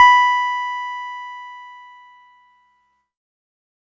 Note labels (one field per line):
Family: keyboard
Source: electronic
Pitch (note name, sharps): B5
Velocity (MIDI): 75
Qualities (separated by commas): distorted